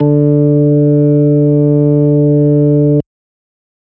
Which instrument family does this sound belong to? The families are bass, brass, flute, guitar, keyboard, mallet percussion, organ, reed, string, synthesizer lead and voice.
organ